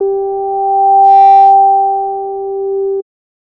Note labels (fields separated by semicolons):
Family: bass; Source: synthesizer; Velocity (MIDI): 25; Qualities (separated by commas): distorted